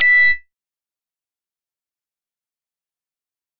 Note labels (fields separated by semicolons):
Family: bass; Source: synthesizer; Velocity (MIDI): 127; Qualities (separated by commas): fast decay, percussive